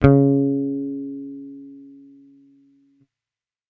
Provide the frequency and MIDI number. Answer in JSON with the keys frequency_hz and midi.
{"frequency_hz": 138.6, "midi": 49}